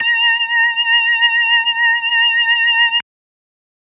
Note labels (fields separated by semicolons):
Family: organ; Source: electronic; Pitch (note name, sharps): A#5; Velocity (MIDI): 75